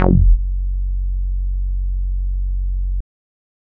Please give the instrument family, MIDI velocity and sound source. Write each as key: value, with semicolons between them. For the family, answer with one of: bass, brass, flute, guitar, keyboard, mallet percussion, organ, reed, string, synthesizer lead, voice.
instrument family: bass; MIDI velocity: 25; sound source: synthesizer